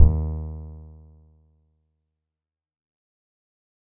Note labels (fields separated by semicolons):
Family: guitar; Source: acoustic; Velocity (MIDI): 50; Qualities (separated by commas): dark